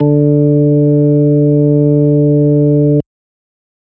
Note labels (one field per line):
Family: organ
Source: electronic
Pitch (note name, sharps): D3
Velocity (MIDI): 50